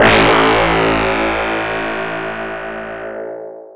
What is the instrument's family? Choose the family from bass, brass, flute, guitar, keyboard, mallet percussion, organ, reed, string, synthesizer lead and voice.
mallet percussion